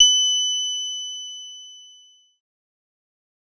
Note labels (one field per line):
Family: bass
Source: synthesizer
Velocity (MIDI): 75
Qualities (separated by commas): distorted, fast decay